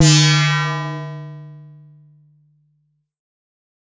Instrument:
synthesizer bass